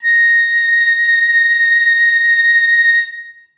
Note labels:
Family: flute; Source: acoustic; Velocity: 50; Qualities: reverb

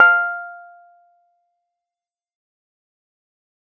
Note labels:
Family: keyboard; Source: electronic; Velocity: 25; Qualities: fast decay, percussive

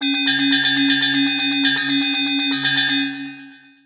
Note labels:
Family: mallet percussion; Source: synthesizer; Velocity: 127; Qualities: bright, long release, multiphonic, tempo-synced

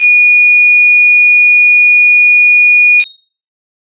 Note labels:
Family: guitar; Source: electronic; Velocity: 50; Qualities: bright, distorted

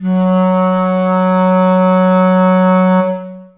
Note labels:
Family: reed; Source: acoustic; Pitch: F#3; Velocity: 100; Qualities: long release, reverb

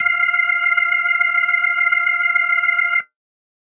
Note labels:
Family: organ; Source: electronic; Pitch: F5; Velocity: 50; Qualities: reverb

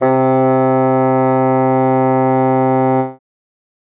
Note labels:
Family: reed; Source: acoustic; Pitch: C3; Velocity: 127; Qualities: bright

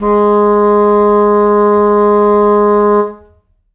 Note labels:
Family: reed; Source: acoustic; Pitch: G#3; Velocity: 50; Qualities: reverb

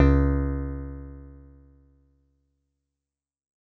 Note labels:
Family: guitar; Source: synthesizer; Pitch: C#2; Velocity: 75; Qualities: dark

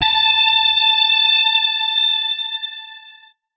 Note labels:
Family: guitar; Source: electronic; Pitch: A5; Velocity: 127

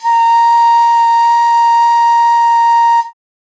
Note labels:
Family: flute; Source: acoustic; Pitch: A#5; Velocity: 75

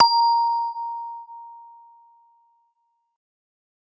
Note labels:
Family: mallet percussion; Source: acoustic; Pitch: A#5; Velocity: 100; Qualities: non-linear envelope

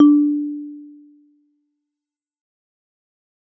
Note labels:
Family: mallet percussion; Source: acoustic; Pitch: D4; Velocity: 75; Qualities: fast decay

